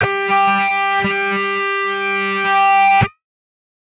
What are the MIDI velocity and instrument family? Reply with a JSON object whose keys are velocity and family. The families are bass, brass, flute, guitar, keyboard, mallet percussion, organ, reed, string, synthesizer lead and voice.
{"velocity": 50, "family": "guitar"}